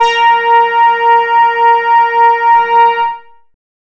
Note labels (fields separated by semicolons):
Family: bass; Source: synthesizer; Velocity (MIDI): 100; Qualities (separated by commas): bright, distorted